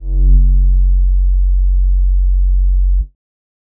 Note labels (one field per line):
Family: bass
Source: synthesizer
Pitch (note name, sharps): F#1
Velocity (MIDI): 50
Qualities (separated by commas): dark